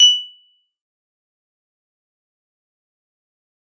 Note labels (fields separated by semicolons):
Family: keyboard; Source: electronic; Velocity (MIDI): 127; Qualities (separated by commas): bright, fast decay, percussive